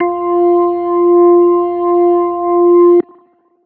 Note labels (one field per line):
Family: organ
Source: electronic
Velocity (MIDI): 100